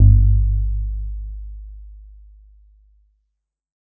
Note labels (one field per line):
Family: guitar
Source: synthesizer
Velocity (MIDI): 50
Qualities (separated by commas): dark